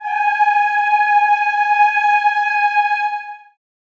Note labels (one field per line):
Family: voice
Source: acoustic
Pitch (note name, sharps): G#5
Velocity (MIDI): 127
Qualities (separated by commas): long release, reverb